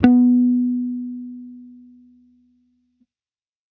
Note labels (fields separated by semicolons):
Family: bass; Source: electronic; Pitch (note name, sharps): B3; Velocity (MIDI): 100